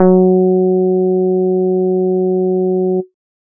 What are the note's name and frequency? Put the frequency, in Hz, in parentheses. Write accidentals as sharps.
F#3 (185 Hz)